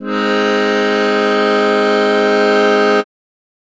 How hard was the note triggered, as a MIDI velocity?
75